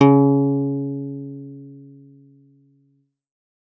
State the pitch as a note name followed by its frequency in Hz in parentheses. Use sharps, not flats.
C#3 (138.6 Hz)